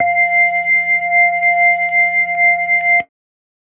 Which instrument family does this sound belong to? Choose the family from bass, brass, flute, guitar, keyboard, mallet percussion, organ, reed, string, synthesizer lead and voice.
keyboard